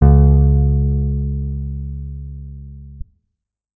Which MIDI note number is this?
37